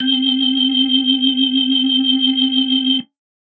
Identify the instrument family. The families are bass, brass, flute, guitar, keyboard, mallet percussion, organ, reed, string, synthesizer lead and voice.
organ